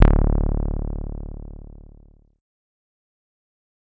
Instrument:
synthesizer bass